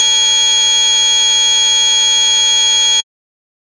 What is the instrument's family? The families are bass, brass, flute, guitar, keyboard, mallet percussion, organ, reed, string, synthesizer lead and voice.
bass